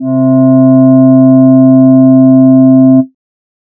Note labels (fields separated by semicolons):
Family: voice; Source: synthesizer; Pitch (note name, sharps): C3; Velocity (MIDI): 127